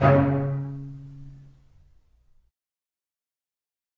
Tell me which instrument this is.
acoustic string instrument